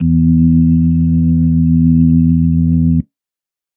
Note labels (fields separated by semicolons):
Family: organ; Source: electronic; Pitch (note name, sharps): E2; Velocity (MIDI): 100; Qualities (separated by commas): dark